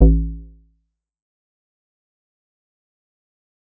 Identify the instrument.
synthesizer bass